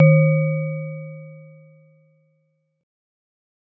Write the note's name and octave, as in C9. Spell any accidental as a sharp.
D#3